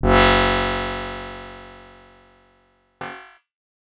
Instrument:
acoustic guitar